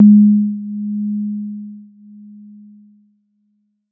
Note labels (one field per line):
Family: keyboard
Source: electronic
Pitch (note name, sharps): G#3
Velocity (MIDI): 75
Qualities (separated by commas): dark